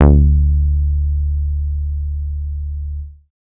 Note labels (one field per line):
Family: bass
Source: synthesizer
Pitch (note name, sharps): D2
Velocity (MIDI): 100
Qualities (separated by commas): dark